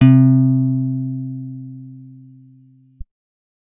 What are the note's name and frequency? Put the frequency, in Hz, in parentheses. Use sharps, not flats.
C3 (130.8 Hz)